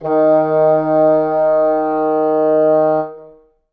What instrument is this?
acoustic reed instrument